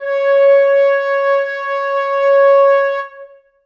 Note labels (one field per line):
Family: reed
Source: acoustic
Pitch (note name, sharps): C#5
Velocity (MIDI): 100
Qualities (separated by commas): reverb